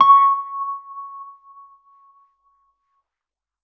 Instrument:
electronic keyboard